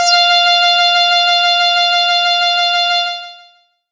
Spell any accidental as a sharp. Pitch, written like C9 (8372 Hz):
F5 (698.5 Hz)